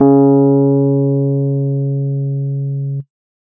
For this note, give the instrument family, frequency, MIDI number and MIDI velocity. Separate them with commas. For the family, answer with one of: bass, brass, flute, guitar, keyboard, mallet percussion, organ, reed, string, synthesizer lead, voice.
keyboard, 138.6 Hz, 49, 75